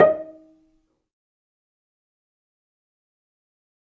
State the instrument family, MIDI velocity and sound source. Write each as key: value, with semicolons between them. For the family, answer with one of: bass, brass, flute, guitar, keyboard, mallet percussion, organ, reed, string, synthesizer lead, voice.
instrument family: string; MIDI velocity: 50; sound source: acoustic